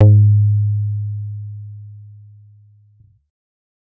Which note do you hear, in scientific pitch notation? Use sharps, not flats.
G#2